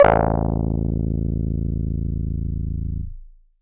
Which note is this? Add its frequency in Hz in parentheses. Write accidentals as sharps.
A0 (27.5 Hz)